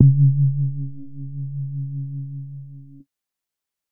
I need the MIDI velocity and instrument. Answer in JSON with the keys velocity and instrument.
{"velocity": 25, "instrument": "synthesizer bass"}